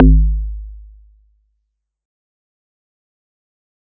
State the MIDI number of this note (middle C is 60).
32